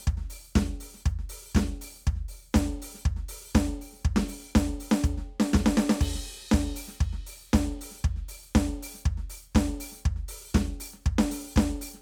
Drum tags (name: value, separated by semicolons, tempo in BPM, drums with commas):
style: disco; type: beat; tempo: 120 BPM; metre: 4/4; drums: crash, closed hi-hat, open hi-hat, hi-hat pedal, snare, kick